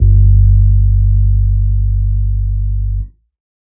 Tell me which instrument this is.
electronic keyboard